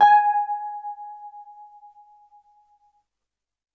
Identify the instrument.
electronic keyboard